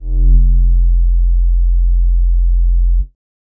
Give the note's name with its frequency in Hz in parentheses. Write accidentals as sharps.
F1 (43.65 Hz)